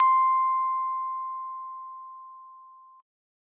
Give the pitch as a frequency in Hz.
1047 Hz